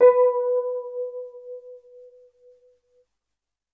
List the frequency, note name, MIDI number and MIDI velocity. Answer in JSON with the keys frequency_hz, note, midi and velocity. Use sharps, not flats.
{"frequency_hz": 493.9, "note": "B4", "midi": 71, "velocity": 75}